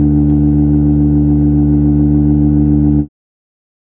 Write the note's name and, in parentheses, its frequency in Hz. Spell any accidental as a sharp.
D2 (73.42 Hz)